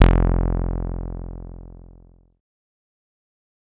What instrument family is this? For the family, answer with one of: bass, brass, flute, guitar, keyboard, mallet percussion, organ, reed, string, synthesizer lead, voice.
bass